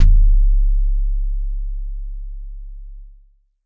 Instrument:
synthesizer bass